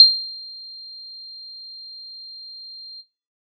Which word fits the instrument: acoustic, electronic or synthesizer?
synthesizer